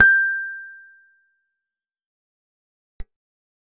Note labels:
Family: guitar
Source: acoustic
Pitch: G6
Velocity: 25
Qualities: fast decay

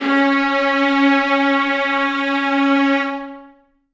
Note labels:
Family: string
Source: acoustic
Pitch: C#4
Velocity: 127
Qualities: long release, reverb

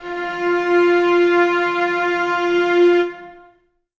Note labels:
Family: string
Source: acoustic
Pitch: F4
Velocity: 25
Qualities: reverb

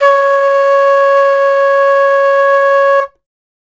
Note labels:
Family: flute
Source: acoustic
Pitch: C#5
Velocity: 100

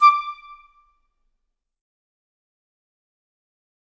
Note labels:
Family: flute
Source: acoustic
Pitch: D6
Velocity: 50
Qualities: fast decay, percussive, reverb

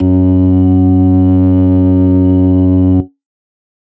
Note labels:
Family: organ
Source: electronic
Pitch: F#2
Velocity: 25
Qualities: distorted

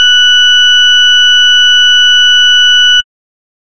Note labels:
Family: bass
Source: synthesizer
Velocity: 75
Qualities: distorted

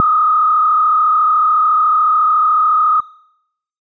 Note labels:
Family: bass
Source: synthesizer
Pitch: D#6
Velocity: 50

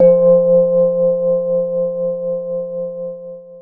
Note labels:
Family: keyboard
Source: electronic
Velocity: 100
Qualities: long release, reverb

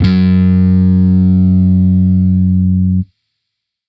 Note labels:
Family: bass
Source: electronic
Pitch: F#2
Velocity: 100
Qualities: distorted

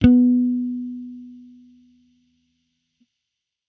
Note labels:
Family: bass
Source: electronic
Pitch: B3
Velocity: 25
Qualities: distorted

